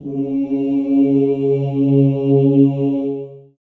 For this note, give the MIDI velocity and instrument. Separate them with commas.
100, acoustic voice